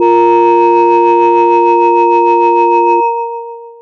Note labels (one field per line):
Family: mallet percussion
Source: electronic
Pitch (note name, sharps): A#2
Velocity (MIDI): 100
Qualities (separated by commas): long release